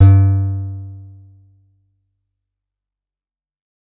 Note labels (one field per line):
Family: guitar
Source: acoustic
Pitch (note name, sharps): G2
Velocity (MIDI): 75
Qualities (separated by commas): fast decay